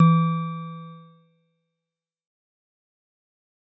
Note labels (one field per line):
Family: mallet percussion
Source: acoustic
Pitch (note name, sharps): E3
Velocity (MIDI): 100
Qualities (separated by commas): fast decay